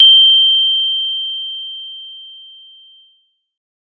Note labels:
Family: mallet percussion; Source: acoustic; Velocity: 75; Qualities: bright

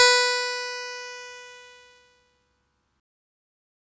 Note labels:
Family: keyboard; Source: electronic; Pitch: B4; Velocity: 50; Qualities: bright, distorted

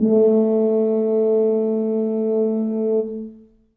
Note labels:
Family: brass; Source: acoustic; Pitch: A3; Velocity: 75; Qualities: dark, reverb

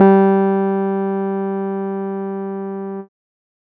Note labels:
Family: keyboard; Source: electronic; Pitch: G3; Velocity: 127

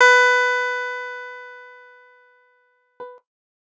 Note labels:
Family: guitar; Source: electronic; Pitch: B4; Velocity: 75

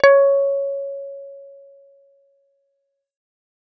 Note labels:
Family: bass; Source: synthesizer; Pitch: C#5; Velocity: 75

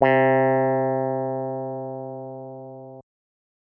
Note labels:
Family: keyboard; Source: electronic; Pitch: C3; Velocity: 75

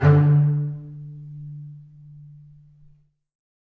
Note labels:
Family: string; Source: acoustic; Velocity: 25; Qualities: reverb

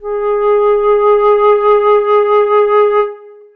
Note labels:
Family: flute; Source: acoustic; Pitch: G#4; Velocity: 25; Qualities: dark, long release, reverb

